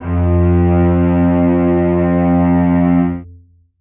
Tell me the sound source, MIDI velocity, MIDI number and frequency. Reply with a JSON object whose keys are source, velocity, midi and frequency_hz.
{"source": "acoustic", "velocity": 127, "midi": 41, "frequency_hz": 87.31}